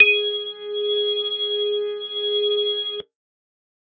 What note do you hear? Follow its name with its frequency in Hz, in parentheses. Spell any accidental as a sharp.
G#4 (415.3 Hz)